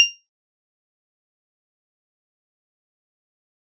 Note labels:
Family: mallet percussion; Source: acoustic; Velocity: 127; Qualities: bright, fast decay, percussive

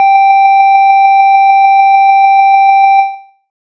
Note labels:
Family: bass; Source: synthesizer; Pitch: G5; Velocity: 50

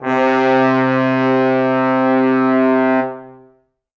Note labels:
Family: brass; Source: acoustic; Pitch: C3; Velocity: 100; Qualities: long release, reverb

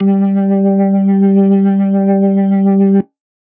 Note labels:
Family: organ; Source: electronic; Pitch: G3; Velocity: 127

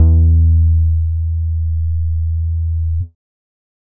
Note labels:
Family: bass; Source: synthesizer; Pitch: E2; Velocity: 50

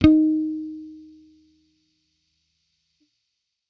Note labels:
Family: bass; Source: electronic; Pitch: D#4; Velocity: 25; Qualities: distorted

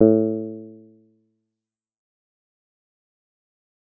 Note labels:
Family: bass; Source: synthesizer; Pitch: A2; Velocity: 127; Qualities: dark, fast decay

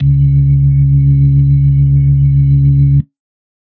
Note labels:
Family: organ; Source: electronic; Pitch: C#2; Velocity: 25; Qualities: dark

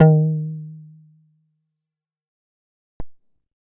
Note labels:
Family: bass; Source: synthesizer; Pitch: D#3; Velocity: 100; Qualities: fast decay

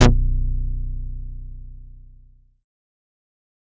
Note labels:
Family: bass; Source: synthesizer; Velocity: 50; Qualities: distorted, fast decay

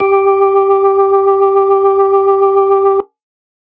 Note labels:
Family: organ; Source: electronic; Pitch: G4; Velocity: 75

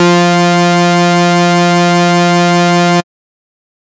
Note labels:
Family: bass; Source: synthesizer; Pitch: F3; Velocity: 75; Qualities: bright, distorted

